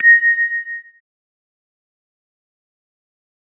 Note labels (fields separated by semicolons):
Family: organ; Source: electronic; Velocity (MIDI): 50; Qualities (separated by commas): fast decay